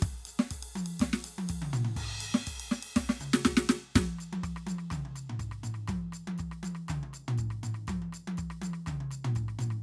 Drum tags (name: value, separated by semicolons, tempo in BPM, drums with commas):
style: Latin; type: beat; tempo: 122 BPM; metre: 4/4; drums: ride, percussion, snare, cross-stick, high tom, mid tom, floor tom, kick